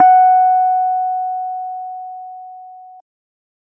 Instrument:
electronic keyboard